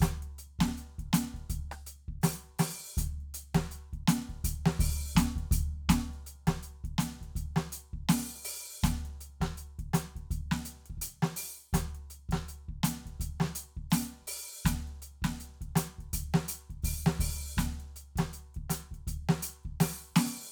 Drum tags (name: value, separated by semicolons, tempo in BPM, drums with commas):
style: New Orleans funk; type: beat; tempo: 82 BPM; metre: 4/4; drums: closed hi-hat, open hi-hat, hi-hat pedal, snare, cross-stick, kick